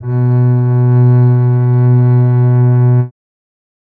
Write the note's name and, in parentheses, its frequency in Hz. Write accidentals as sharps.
B2 (123.5 Hz)